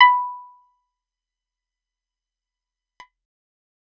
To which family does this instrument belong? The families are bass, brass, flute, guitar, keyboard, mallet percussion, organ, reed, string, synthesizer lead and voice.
guitar